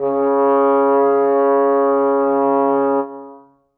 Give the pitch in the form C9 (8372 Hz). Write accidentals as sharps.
C#3 (138.6 Hz)